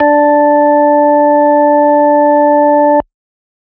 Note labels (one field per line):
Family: organ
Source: electronic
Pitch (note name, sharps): D4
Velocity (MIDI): 25